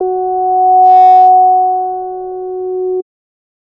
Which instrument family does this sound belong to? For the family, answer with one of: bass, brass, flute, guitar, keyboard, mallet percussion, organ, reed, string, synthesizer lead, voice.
bass